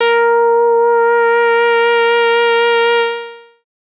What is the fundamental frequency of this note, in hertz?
466.2 Hz